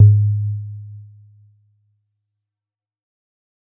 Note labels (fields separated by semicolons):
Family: mallet percussion; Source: acoustic; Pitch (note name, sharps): G#2; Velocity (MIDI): 25; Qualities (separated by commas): fast decay